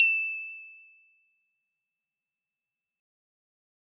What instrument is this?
synthesizer guitar